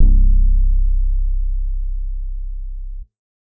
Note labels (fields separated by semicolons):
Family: bass; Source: synthesizer; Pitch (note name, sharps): C1; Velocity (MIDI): 50; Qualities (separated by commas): dark, reverb